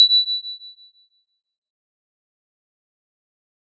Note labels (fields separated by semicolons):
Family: guitar; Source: synthesizer; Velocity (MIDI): 127; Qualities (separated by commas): bright, fast decay, percussive